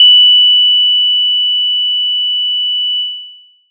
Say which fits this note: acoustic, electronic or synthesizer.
acoustic